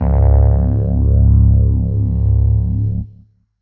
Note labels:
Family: keyboard; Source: electronic; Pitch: C#1; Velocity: 100; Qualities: distorted

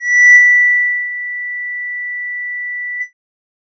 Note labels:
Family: bass; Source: synthesizer; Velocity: 127

